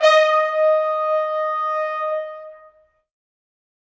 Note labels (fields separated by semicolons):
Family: brass; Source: acoustic; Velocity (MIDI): 100; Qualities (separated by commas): bright, reverb